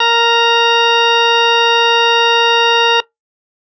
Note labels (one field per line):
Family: organ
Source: electronic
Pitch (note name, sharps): A#4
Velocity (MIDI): 50